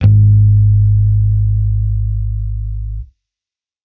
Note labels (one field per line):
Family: bass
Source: electronic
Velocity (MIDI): 127